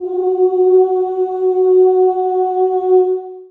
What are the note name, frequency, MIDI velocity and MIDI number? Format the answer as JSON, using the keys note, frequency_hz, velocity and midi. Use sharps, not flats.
{"note": "F#4", "frequency_hz": 370, "velocity": 25, "midi": 66}